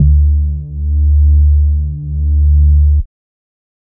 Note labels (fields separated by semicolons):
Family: bass; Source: synthesizer; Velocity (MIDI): 25